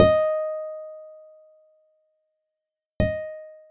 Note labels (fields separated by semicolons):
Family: guitar; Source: acoustic; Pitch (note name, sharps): D#5; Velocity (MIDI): 100